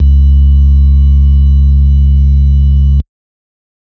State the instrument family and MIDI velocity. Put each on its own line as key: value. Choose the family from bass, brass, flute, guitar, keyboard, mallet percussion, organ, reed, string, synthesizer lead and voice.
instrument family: organ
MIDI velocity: 127